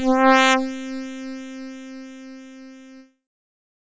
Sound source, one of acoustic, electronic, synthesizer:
synthesizer